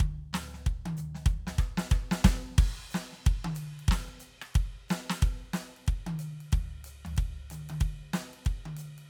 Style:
swing